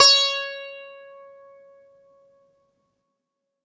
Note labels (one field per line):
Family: guitar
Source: acoustic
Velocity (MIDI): 127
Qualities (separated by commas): bright